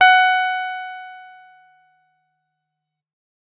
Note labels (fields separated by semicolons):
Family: guitar; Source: electronic; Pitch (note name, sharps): F#5; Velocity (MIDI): 25